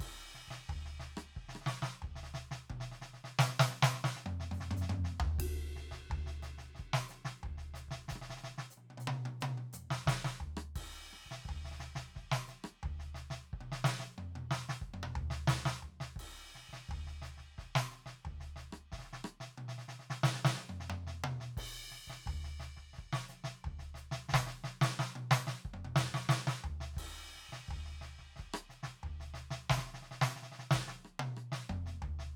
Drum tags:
samba, beat, 89 BPM, 4/4, crash, ride, hi-hat pedal, snare, cross-stick, high tom, mid tom, floor tom, kick

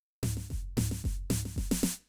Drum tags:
country, fill, 114 BPM, 4/4, snare, floor tom, kick

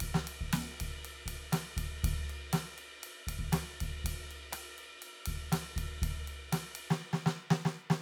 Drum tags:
rock, beat, 120 BPM, 4/4, ride, snare, cross-stick, kick

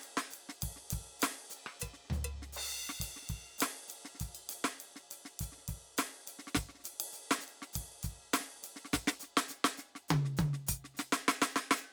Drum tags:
Brazilian, beat, 101 BPM, 4/4, crash, ride, ride bell, closed hi-hat, hi-hat pedal, percussion, snare, cross-stick, high tom, floor tom, kick

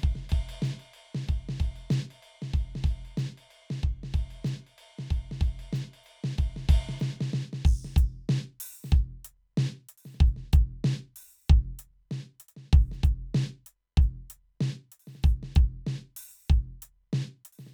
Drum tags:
rock, beat, 95 BPM, 4/4, crash, ride, closed hi-hat, open hi-hat, hi-hat pedal, snare, kick

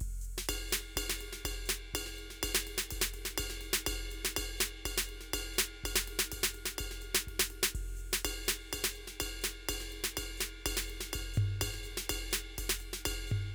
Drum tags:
calypso, beat, 124 BPM, 4/4, crash, ride, ride bell, hi-hat pedal, snare, floor tom, kick

